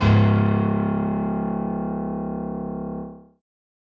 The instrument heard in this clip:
acoustic keyboard